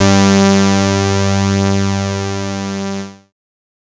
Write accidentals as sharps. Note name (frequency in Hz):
G2 (98 Hz)